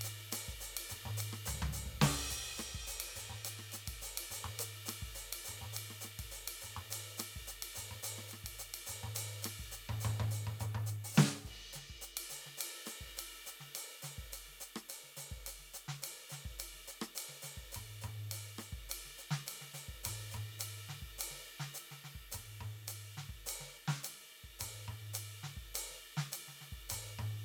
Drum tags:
Afro-Cuban, beat, 105 BPM, 4/4, crash, ride, closed hi-hat, hi-hat pedal, snare, cross-stick, high tom, floor tom, kick

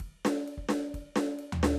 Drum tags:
punk, fill, 128 BPM, 4/4, ride, snare, floor tom, kick

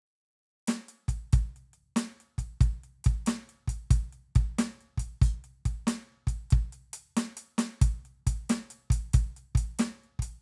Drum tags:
rock, beat, 92 BPM, 4/4, closed hi-hat, snare, kick

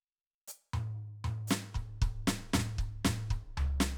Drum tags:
rock, fill, 118 BPM, 4/4, crash, hi-hat pedal, snare, mid tom, floor tom, kick

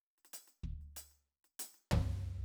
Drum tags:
rock, fill, 95 BPM, 4/4, percussion, floor tom, kick

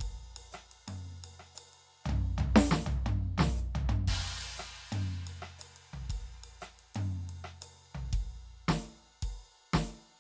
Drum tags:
Latin, beat, 118 BPM, 4/4, ride, hi-hat pedal, snare, cross-stick, mid tom, floor tom, kick

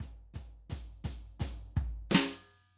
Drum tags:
rock, fill, 86 BPM, 4/4, hi-hat pedal, snare, floor tom, kick

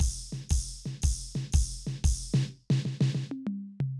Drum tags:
rock, beat, 120 BPM, 4/4, crash, snare, high tom, mid tom, floor tom, kick

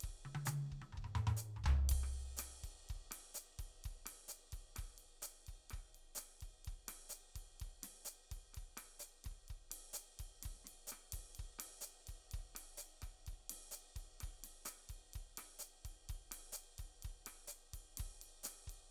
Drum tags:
bossa nova, beat, 127 BPM, 4/4, ride, hi-hat pedal, snare, cross-stick, high tom, mid tom, floor tom, kick

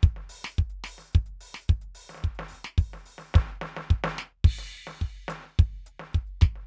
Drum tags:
calypso, beat, 108 BPM, 4/4, crash, closed hi-hat, open hi-hat, hi-hat pedal, snare, kick

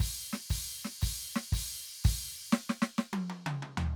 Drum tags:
rock, beat, 120 BPM, 4/4, crash, snare, high tom, mid tom, floor tom, kick

